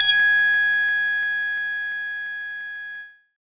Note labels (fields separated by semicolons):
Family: bass; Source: synthesizer; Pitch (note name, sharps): G#6; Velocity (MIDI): 127